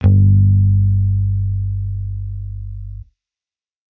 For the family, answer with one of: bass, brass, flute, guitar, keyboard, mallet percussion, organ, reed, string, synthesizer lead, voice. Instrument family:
bass